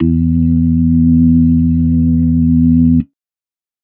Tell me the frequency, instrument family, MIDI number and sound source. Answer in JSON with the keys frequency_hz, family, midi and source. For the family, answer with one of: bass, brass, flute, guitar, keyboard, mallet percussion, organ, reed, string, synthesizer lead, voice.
{"frequency_hz": 82.41, "family": "organ", "midi": 40, "source": "electronic"}